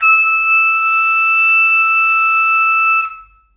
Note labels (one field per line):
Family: brass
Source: acoustic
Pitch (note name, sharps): E6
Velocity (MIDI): 50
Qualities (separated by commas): reverb